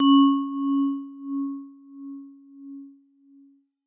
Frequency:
277.2 Hz